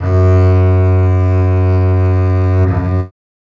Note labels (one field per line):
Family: string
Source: acoustic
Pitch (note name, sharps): F#2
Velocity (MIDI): 100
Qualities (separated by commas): reverb